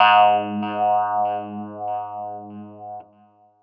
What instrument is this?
electronic keyboard